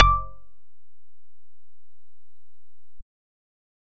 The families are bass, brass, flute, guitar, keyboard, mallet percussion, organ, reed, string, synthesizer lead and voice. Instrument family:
bass